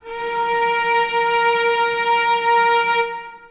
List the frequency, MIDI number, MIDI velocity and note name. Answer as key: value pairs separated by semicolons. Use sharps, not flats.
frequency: 466.2 Hz; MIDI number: 70; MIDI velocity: 50; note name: A#4